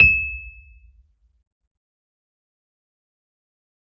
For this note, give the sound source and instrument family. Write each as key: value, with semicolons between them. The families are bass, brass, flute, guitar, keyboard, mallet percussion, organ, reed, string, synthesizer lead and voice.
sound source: electronic; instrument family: keyboard